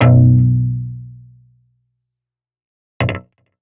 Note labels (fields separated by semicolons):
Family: guitar; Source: electronic; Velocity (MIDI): 75; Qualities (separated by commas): distorted, fast decay